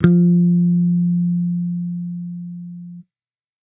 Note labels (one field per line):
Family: bass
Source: electronic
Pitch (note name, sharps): F3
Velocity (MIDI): 127